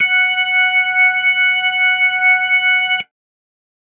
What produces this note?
electronic organ